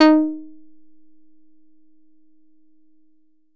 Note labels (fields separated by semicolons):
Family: guitar; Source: synthesizer; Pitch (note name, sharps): D#4; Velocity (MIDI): 50; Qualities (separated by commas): percussive